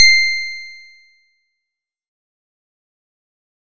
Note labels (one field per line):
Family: guitar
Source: synthesizer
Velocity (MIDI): 127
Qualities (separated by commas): bright, fast decay